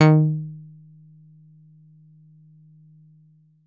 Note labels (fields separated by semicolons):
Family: guitar; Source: synthesizer; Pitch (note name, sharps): D#3; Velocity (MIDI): 127; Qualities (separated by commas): percussive